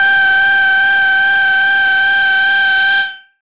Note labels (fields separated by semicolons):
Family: bass; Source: synthesizer; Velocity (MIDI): 75; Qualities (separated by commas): bright, distorted, non-linear envelope